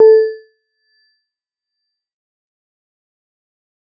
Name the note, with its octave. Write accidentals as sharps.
A4